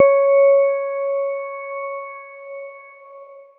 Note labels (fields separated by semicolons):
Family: keyboard; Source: electronic; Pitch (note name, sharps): C#5; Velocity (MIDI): 100; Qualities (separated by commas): dark, long release